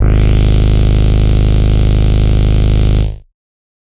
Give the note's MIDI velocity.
25